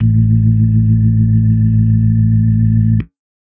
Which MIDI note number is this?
33